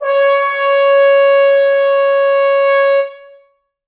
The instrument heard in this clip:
acoustic brass instrument